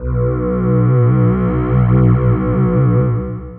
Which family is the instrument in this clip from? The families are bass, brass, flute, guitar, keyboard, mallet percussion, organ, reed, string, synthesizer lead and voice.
voice